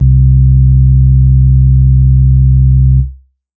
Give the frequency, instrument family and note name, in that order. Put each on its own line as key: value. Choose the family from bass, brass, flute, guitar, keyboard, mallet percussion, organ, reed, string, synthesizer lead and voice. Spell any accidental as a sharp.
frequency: 65.41 Hz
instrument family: organ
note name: C2